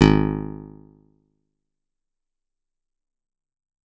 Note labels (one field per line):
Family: guitar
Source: acoustic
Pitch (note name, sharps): G#1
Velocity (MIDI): 127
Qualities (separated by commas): fast decay